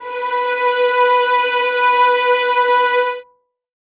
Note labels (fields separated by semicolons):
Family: string; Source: acoustic; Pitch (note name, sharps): B4; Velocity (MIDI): 50; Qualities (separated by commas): reverb